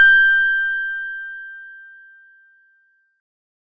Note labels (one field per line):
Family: organ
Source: electronic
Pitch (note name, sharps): G6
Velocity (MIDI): 25